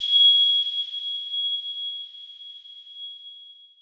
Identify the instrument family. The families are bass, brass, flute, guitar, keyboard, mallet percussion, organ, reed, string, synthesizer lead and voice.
mallet percussion